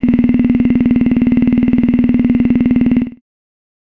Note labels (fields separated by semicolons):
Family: voice; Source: synthesizer; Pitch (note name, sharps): D#0; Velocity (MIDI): 75; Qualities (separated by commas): bright